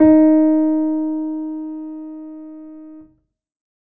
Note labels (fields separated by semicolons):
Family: keyboard; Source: acoustic; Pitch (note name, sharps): D#4; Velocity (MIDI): 50; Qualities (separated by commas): reverb